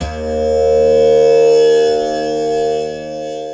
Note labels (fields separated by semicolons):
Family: guitar; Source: acoustic; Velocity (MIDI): 127; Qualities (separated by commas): long release, multiphonic, reverb